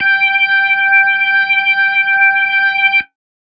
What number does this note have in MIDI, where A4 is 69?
79